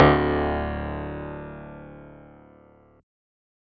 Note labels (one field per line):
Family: synthesizer lead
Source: synthesizer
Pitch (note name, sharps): D1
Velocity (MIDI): 25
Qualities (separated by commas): bright, distorted